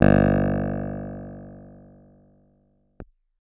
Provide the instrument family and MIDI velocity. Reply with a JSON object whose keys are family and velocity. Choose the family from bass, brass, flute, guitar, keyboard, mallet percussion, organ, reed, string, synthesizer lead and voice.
{"family": "keyboard", "velocity": 100}